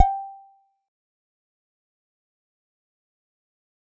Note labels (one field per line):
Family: guitar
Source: electronic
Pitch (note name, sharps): G5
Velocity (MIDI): 25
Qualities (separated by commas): fast decay, percussive, reverb